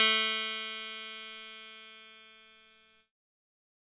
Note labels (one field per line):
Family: keyboard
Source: electronic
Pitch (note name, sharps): A3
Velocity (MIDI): 50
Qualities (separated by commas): bright, distorted